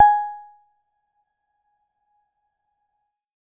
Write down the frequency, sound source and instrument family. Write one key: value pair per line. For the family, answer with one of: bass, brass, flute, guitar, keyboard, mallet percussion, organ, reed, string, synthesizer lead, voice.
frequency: 830.6 Hz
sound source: electronic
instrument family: keyboard